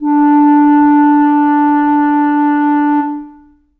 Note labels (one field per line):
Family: reed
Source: acoustic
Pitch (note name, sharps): D4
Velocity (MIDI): 25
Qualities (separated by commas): dark, long release, reverb